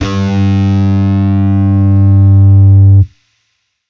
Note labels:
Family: bass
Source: electronic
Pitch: G2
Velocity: 127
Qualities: bright, distorted

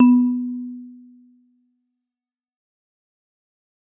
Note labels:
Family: mallet percussion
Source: acoustic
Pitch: B3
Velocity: 127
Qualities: dark, fast decay, reverb

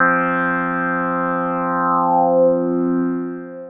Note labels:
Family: synthesizer lead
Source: synthesizer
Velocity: 25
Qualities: long release

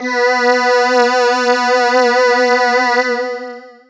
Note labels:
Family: voice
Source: synthesizer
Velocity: 100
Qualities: bright, distorted, long release

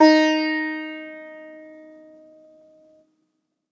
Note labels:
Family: guitar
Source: acoustic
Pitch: D#4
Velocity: 25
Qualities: bright

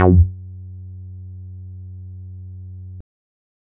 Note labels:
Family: bass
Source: synthesizer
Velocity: 25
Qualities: distorted

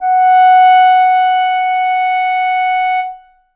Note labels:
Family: reed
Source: acoustic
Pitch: F#5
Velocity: 100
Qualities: reverb

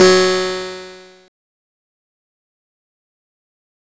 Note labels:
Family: guitar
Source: electronic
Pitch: F#3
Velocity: 25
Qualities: bright, distorted, fast decay

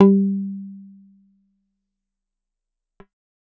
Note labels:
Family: guitar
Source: acoustic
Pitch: G3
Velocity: 25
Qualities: dark, fast decay

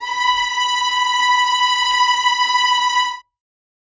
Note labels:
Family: string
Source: acoustic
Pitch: B5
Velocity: 75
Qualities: bright, non-linear envelope, reverb

